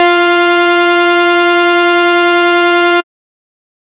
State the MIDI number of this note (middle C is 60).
65